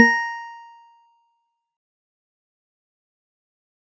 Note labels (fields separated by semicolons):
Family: mallet percussion; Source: acoustic; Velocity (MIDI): 100; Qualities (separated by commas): fast decay, percussive